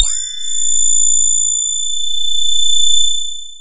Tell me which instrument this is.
synthesizer voice